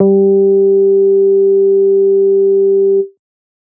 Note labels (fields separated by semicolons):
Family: bass; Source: synthesizer; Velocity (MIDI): 25